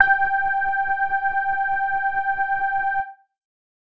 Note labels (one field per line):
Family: keyboard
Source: electronic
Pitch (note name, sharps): G5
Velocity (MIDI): 75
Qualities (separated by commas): distorted